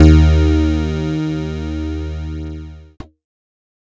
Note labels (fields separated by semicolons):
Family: keyboard; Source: electronic; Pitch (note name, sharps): D#2; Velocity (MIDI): 127; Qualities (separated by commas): bright, distorted